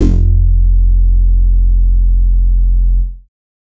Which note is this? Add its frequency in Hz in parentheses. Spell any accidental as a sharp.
F1 (43.65 Hz)